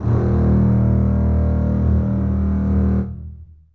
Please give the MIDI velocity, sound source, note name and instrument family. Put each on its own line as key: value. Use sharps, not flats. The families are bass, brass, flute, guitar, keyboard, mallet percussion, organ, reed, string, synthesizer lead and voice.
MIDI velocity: 127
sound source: acoustic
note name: D#1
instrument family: string